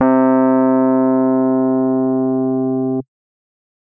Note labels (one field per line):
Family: keyboard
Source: electronic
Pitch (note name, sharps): C3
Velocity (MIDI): 127